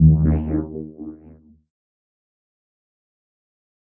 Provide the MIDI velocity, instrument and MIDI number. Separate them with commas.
25, electronic keyboard, 39